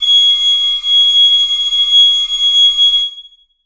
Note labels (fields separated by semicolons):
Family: reed; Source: acoustic; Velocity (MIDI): 127; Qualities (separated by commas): bright, reverb